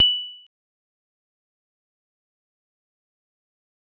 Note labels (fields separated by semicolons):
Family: mallet percussion; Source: acoustic; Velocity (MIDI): 50; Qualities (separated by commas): bright, fast decay, percussive